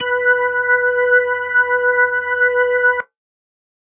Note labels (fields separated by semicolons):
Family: organ; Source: electronic; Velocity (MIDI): 127